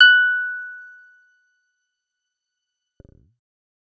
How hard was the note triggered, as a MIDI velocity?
75